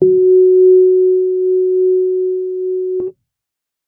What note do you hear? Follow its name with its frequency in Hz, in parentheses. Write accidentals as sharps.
F#4 (370 Hz)